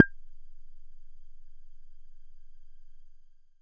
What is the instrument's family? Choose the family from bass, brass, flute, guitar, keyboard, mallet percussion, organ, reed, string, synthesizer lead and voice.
bass